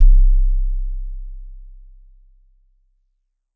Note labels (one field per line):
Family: mallet percussion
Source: acoustic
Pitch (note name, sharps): C1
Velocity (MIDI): 50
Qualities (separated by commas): dark, non-linear envelope